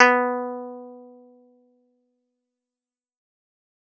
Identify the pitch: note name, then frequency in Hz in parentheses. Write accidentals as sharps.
B3 (246.9 Hz)